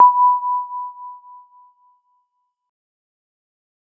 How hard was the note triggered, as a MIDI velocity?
75